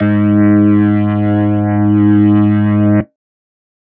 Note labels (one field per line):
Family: organ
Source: electronic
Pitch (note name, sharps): G#2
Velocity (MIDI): 50